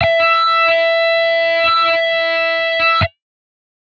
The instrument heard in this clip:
synthesizer guitar